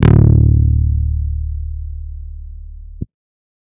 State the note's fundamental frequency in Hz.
36.71 Hz